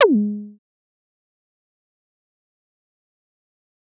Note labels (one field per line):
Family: bass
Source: synthesizer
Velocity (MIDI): 100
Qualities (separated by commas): distorted, fast decay, percussive